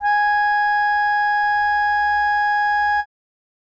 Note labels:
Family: reed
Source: acoustic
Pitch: G#5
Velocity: 25

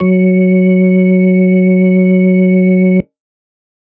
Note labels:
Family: organ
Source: electronic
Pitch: F#3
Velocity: 100

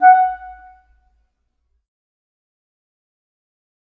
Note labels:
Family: reed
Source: acoustic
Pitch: F#5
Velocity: 50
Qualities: fast decay, percussive, reverb

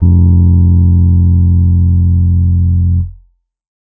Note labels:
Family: keyboard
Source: electronic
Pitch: F1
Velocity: 75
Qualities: distorted

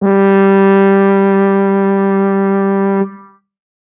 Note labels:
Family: brass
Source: acoustic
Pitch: G3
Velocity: 127

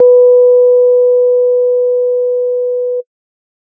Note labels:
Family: organ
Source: electronic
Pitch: B4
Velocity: 75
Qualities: dark

